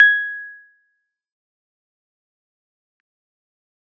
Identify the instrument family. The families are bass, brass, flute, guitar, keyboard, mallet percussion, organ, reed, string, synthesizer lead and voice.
keyboard